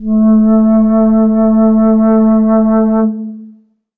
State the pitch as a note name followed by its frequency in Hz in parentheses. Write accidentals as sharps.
A3 (220 Hz)